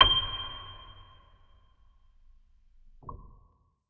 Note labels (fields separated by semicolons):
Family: organ; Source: electronic; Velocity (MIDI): 25; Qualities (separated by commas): reverb